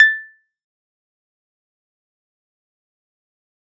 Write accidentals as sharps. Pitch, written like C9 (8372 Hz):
A6 (1760 Hz)